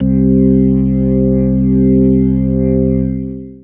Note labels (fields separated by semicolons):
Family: organ; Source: electronic; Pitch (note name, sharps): C2; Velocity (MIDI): 75; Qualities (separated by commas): distorted, long release